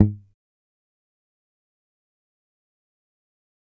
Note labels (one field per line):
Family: bass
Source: electronic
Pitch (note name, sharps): G#2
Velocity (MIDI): 25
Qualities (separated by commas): fast decay, percussive